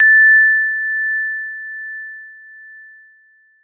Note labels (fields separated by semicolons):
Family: keyboard; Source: electronic; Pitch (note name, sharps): A6; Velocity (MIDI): 75